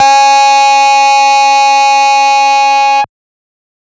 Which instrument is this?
synthesizer bass